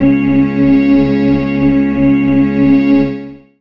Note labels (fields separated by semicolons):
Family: organ; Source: electronic; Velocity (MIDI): 100; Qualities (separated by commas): long release, reverb